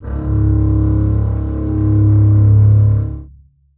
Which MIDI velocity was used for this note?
127